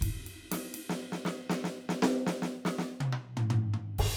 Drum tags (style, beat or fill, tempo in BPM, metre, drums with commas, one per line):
rock
beat
120 BPM
4/4
crash, ride, snare, high tom, mid tom, kick